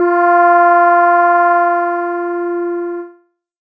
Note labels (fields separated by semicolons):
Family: keyboard; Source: electronic; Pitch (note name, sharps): F4; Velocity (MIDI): 25; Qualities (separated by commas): distorted, multiphonic